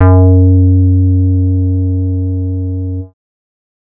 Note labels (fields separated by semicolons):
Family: bass; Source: synthesizer; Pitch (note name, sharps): F#2; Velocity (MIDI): 50; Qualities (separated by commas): dark